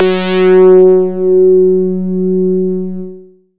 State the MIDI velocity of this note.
75